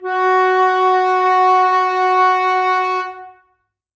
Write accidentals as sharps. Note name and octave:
F#4